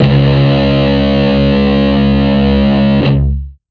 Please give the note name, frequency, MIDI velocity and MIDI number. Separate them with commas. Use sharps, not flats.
C#2, 69.3 Hz, 100, 37